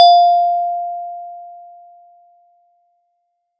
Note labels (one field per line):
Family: mallet percussion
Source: acoustic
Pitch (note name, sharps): F5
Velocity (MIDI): 75